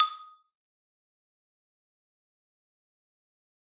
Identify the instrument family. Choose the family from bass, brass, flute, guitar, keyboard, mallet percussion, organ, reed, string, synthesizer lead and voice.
mallet percussion